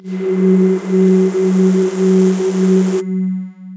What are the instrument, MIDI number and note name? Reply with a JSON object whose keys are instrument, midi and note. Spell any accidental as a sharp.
{"instrument": "synthesizer voice", "midi": 54, "note": "F#3"}